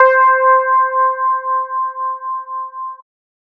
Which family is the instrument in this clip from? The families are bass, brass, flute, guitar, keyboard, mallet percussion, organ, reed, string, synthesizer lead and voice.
bass